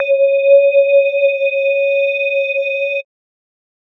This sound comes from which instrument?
electronic mallet percussion instrument